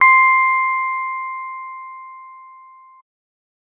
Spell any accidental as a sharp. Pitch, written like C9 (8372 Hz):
C6 (1047 Hz)